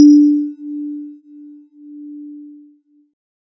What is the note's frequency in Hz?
293.7 Hz